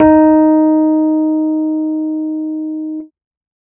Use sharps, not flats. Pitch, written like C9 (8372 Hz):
D#4 (311.1 Hz)